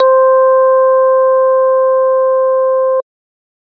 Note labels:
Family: organ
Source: electronic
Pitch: C5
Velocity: 75

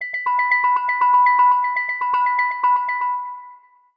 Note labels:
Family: mallet percussion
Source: synthesizer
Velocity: 25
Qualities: long release, multiphonic, percussive, tempo-synced

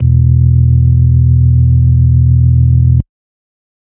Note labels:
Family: organ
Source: electronic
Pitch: E1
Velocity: 25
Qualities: dark, distorted

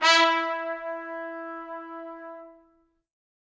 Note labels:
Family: brass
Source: acoustic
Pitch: E4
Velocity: 50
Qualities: bright, reverb

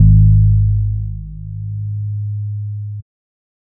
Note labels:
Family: bass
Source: synthesizer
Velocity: 50

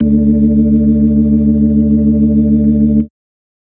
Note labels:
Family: organ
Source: electronic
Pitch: D2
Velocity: 75

